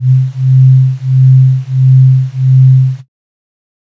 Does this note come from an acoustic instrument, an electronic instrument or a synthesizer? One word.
synthesizer